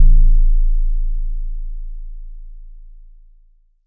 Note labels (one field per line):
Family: mallet percussion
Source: electronic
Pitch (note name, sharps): A0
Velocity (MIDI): 25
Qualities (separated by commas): multiphonic